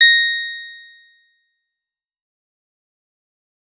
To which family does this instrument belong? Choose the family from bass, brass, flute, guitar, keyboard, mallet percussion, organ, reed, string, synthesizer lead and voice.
guitar